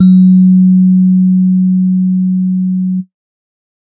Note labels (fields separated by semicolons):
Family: keyboard; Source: electronic; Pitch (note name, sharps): F#3; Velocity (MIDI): 50